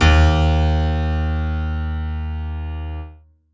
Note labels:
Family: keyboard; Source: acoustic; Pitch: D#2; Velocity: 127; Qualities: bright, reverb

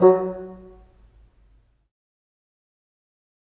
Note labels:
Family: reed; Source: acoustic; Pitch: F#3; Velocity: 25; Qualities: fast decay, percussive, reverb

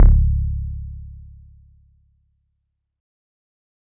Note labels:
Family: keyboard; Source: electronic; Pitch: C#1; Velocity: 127

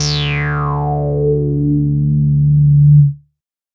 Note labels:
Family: bass; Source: synthesizer; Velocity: 50; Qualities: bright, distorted, non-linear envelope

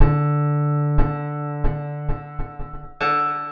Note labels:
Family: guitar; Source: acoustic; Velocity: 75; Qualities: percussive, reverb

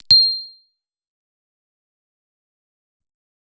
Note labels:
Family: bass; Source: synthesizer; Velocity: 100; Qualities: bright, distorted, fast decay, percussive

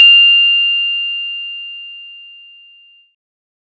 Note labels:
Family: bass; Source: synthesizer; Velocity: 25

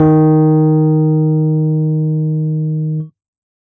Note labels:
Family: keyboard; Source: electronic; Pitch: D#3; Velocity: 100

